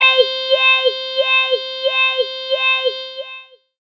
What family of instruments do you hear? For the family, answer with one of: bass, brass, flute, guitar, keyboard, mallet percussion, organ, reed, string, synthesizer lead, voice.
voice